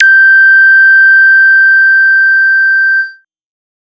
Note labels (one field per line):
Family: bass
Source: synthesizer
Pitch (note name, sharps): G6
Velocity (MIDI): 75